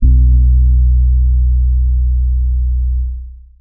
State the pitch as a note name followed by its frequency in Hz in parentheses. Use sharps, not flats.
B1 (61.74 Hz)